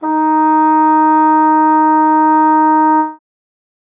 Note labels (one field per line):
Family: reed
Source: acoustic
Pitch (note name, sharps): D#4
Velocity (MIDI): 100